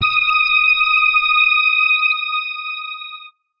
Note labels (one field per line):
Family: guitar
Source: electronic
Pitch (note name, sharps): D#6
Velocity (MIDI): 100